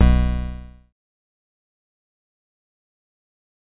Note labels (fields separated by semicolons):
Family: bass; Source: synthesizer; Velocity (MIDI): 100; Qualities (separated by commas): bright, distorted, fast decay